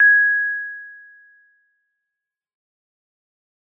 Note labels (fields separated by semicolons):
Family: mallet percussion; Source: acoustic; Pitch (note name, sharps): G#6; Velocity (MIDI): 127; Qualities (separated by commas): fast decay